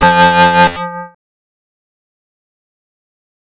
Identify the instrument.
synthesizer bass